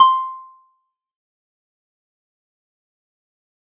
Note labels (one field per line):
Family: guitar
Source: acoustic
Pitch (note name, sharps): C6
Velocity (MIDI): 75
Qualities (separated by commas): fast decay, percussive